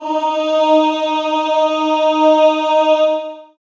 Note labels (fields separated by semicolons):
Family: voice; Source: acoustic; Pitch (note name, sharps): D#4; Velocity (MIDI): 100; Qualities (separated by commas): long release, reverb